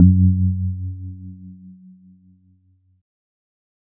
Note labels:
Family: keyboard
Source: electronic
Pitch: F#2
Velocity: 50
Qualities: dark

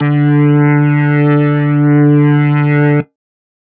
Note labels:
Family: organ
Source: electronic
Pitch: D3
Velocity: 50

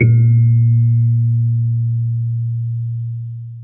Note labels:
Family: mallet percussion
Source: acoustic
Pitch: A#2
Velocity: 25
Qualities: dark, long release, reverb

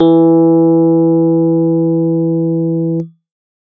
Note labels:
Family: keyboard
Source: electronic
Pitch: E3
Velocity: 100

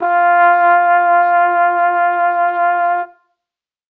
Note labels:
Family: brass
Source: acoustic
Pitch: F4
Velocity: 25

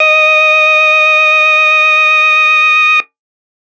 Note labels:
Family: organ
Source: electronic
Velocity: 100

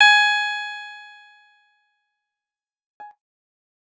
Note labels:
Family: guitar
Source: electronic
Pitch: G#5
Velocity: 127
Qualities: bright, fast decay

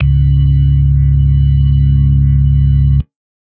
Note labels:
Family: organ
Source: electronic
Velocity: 127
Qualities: dark

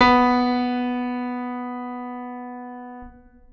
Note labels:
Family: organ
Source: electronic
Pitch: B3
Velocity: 100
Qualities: long release, reverb

